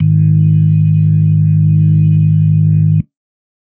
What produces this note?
electronic organ